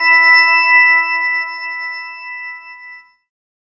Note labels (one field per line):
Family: keyboard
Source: synthesizer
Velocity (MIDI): 50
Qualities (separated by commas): bright